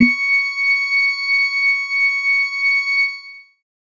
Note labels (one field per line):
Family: organ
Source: electronic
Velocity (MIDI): 75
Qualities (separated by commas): reverb